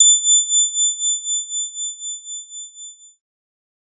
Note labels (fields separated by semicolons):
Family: keyboard; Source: electronic; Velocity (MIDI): 100; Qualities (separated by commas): bright